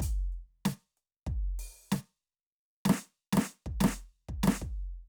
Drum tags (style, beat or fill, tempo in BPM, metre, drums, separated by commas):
funk, beat, 95 BPM, 4/4, closed hi-hat, open hi-hat, hi-hat pedal, snare, kick